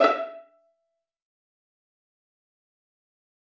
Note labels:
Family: string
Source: acoustic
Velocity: 127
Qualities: fast decay, percussive, reverb

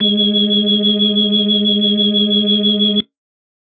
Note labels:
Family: organ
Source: electronic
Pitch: G#3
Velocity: 75

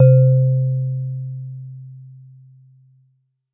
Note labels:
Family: mallet percussion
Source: acoustic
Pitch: C3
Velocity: 75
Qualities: dark

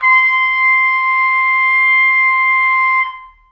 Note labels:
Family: brass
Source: acoustic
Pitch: C6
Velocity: 50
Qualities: reverb

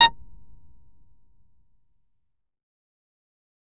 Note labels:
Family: bass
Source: synthesizer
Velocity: 100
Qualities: fast decay, percussive

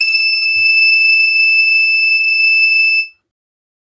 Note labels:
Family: reed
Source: acoustic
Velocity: 75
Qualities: bright, reverb

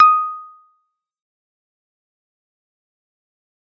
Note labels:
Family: keyboard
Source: electronic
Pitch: D#6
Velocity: 100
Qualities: fast decay, percussive

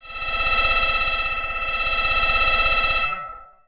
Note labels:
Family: bass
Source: synthesizer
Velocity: 75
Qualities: long release, tempo-synced

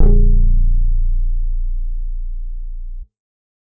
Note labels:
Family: bass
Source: synthesizer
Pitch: A#0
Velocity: 127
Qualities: dark, reverb

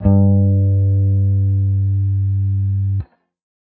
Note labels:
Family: guitar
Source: electronic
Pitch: G2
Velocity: 50

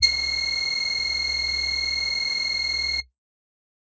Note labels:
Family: voice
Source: synthesizer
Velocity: 100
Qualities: multiphonic

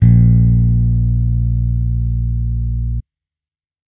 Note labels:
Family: bass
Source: electronic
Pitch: A#1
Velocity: 50

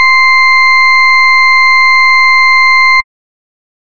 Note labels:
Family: bass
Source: synthesizer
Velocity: 100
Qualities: distorted

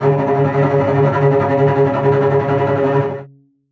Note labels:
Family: string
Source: acoustic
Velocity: 127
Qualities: non-linear envelope, reverb

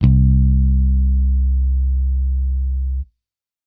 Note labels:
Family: bass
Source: electronic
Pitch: C2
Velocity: 127

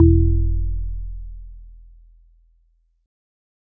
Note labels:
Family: organ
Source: electronic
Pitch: E1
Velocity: 25

